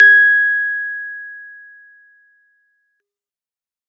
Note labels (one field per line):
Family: keyboard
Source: acoustic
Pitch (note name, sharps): G#6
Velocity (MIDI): 127